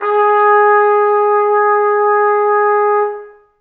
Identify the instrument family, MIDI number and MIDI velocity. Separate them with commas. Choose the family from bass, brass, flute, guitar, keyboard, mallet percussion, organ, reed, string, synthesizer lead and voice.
brass, 68, 25